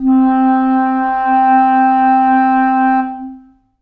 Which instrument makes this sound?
acoustic reed instrument